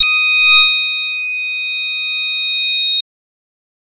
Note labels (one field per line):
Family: voice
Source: synthesizer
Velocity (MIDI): 75